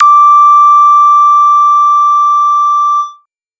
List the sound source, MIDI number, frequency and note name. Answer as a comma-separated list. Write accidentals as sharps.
synthesizer, 86, 1175 Hz, D6